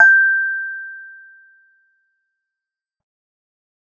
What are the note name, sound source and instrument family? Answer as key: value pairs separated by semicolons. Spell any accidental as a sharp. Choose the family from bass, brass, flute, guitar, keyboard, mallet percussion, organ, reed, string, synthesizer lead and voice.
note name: G6; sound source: electronic; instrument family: keyboard